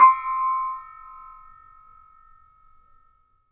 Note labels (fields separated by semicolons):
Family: mallet percussion; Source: acoustic; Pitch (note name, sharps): C6; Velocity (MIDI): 50